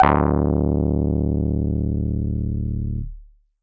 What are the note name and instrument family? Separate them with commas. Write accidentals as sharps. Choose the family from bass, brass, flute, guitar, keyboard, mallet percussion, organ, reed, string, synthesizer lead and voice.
D1, keyboard